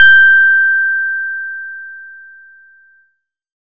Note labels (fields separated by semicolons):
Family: guitar; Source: acoustic; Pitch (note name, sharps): G6; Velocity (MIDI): 25; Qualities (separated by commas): dark